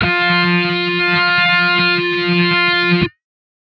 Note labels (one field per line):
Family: guitar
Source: electronic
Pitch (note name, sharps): F3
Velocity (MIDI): 127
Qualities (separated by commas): bright, distorted